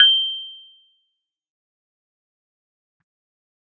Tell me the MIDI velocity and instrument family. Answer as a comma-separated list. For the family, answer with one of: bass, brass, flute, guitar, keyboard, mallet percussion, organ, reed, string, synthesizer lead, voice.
50, keyboard